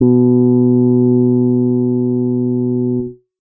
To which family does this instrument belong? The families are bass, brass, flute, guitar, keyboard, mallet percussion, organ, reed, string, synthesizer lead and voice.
guitar